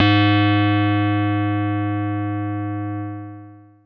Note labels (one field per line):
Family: keyboard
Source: electronic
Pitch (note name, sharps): G#2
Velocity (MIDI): 50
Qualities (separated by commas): distorted, long release